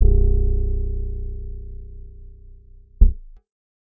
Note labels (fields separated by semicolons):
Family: guitar; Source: acoustic; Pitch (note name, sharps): B0; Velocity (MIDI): 25; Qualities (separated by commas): dark